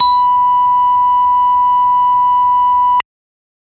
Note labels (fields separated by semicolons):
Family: organ; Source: electronic; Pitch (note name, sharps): B5; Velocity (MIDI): 75